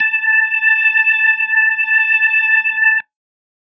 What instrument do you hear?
electronic organ